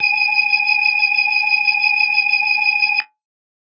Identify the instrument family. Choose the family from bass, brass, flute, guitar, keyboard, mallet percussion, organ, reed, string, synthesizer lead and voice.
organ